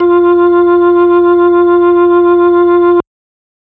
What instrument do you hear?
electronic organ